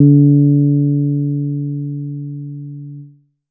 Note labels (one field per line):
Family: bass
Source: synthesizer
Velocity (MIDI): 50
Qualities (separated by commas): dark